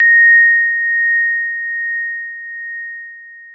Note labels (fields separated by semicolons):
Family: keyboard; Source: electronic; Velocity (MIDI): 127; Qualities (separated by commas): long release